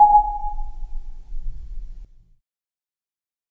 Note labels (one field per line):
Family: mallet percussion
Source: acoustic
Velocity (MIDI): 50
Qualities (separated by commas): fast decay, reverb